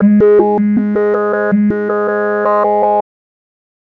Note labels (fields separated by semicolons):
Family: bass; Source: synthesizer; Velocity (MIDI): 25; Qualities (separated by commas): tempo-synced